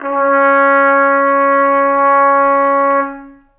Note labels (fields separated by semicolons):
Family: brass; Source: acoustic; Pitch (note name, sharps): C#4; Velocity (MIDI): 50; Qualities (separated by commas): reverb